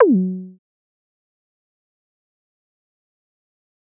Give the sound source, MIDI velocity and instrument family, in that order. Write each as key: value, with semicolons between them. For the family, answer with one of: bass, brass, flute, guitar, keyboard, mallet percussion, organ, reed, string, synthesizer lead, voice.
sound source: synthesizer; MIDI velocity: 25; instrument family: bass